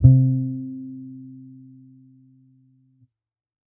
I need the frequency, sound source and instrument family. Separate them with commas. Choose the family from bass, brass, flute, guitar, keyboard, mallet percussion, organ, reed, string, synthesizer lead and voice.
130.8 Hz, electronic, bass